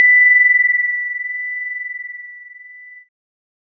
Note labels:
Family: keyboard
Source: electronic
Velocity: 50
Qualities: multiphonic

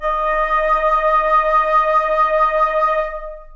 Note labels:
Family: flute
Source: acoustic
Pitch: D#5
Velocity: 75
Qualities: long release, reverb

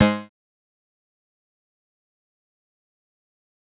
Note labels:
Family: bass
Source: synthesizer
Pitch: G#2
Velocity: 50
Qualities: bright, distorted, fast decay, percussive

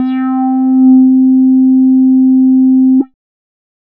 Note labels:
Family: bass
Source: synthesizer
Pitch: C4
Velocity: 75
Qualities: dark, distorted

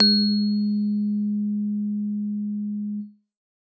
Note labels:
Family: keyboard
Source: acoustic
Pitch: G#3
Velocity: 127

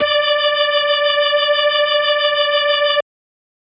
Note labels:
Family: organ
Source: electronic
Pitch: D5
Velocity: 100

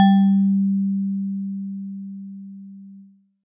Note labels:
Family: mallet percussion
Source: acoustic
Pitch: G3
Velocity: 50

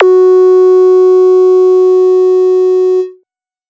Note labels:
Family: bass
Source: synthesizer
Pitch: F#4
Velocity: 127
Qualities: distorted

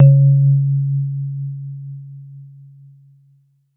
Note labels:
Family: mallet percussion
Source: acoustic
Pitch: C#3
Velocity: 75

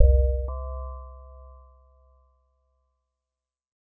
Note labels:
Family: mallet percussion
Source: synthesizer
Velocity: 50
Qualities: multiphonic

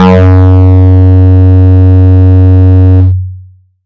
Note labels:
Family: bass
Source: synthesizer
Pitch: F#2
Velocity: 127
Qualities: bright, distorted, long release

